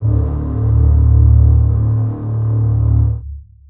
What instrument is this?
acoustic string instrument